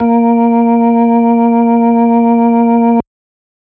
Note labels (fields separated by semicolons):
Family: organ; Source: electronic; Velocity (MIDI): 100